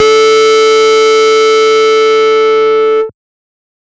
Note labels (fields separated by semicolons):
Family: bass; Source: synthesizer; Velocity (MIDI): 25; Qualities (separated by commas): bright, distorted, multiphonic